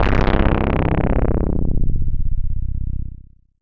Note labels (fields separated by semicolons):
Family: bass; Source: synthesizer; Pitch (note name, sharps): C0; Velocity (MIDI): 127; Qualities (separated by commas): bright, distorted, tempo-synced